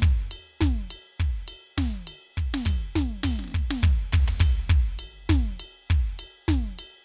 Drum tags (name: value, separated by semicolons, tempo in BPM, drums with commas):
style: rock; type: beat; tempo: 102 BPM; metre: 4/4; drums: ride, ride bell, hi-hat pedal, snare, floor tom, kick